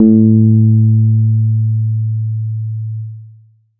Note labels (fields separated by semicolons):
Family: bass; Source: synthesizer; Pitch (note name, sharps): A2; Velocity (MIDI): 25; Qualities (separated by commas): distorted, long release